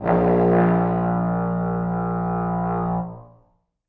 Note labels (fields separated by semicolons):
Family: brass; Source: acoustic; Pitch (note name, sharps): A#1; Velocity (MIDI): 127; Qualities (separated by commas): bright, reverb